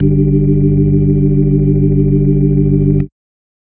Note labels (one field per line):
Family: organ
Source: electronic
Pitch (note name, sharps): G1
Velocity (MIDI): 75